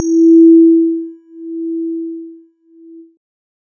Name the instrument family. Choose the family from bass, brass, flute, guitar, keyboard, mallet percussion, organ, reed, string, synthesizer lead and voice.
keyboard